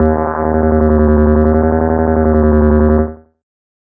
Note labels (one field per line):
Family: bass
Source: synthesizer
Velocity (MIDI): 127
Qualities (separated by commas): distorted, tempo-synced